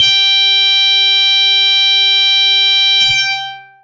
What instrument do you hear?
electronic guitar